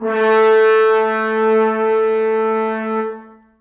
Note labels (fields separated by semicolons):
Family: brass; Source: acoustic; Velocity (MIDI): 75; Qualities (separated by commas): reverb